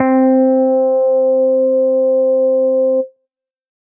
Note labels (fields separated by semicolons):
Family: bass; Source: synthesizer; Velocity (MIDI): 127